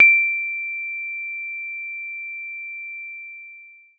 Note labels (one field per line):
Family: mallet percussion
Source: acoustic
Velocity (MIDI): 127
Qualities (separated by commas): long release